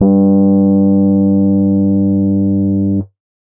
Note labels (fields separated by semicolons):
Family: keyboard; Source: electronic; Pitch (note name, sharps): G2; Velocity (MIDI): 75